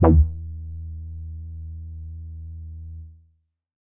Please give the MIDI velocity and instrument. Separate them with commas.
25, synthesizer bass